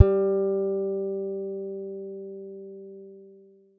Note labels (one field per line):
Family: guitar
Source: acoustic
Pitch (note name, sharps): G3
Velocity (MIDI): 50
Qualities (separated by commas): dark